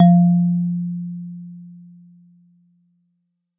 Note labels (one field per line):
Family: mallet percussion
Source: acoustic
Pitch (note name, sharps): F3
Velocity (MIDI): 100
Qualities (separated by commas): dark, reverb